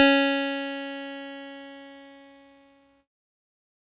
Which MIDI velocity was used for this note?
100